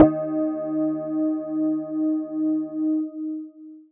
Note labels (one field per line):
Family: mallet percussion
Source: electronic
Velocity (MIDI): 75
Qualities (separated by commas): long release